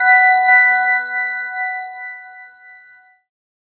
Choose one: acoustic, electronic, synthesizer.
synthesizer